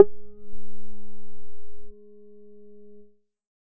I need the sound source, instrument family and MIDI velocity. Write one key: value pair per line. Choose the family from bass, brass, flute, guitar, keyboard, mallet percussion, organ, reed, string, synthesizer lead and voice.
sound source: synthesizer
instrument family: bass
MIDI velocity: 25